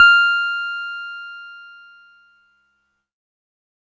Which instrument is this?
electronic keyboard